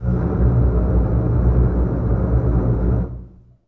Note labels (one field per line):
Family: string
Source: acoustic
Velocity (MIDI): 25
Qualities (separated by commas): non-linear envelope, reverb